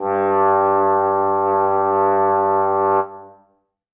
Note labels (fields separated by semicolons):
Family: brass; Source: acoustic; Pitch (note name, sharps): G2; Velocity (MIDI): 50; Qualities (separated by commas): reverb